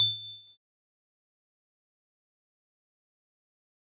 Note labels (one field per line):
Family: keyboard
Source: electronic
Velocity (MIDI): 127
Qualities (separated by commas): bright, fast decay, percussive, reverb